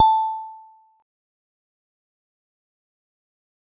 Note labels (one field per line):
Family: mallet percussion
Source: acoustic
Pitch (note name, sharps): A5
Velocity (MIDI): 50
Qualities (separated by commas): fast decay, percussive